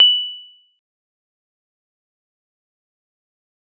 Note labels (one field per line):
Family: mallet percussion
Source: acoustic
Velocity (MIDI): 50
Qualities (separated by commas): bright, fast decay, percussive